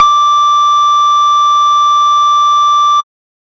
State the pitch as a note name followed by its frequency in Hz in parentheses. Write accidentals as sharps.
D6 (1175 Hz)